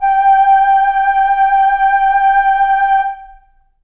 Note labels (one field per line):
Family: flute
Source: acoustic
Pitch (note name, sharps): G5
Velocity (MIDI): 75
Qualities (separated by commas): reverb